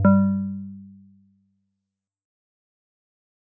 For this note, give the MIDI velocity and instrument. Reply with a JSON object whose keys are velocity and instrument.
{"velocity": 50, "instrument": "acoustic mallet percussion instrument"}